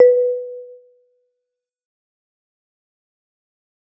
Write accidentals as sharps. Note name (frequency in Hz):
B4 (493.9 Hz)